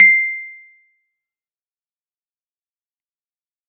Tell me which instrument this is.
electronic keyboard